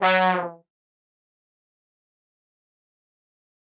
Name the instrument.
acoustic brass instrument